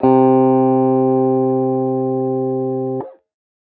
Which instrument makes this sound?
electronic guitar